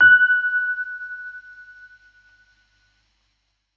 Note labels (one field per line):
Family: keyboard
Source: electronic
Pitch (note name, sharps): F#6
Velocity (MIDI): 50